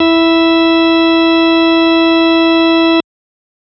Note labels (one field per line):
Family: organ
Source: electronic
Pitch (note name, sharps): E4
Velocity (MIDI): 50